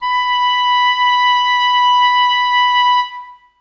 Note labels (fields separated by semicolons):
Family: reed; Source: acoustic; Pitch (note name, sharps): B5; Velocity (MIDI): 75; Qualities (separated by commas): reverb